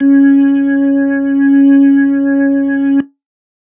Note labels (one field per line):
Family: organ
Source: electronic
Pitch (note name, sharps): C#4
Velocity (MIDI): 100